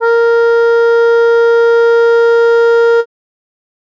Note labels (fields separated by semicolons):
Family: reed; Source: acoustic; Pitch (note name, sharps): A#4; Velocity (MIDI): 100